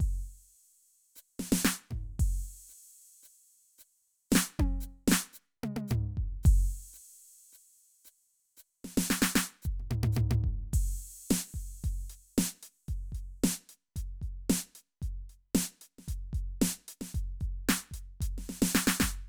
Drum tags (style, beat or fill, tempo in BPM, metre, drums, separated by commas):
rock, beat, 112 BPM, 4/4, crash, closed hi-hat, hi-hat pedal, snare, high tom, mid tom, floor tom, kick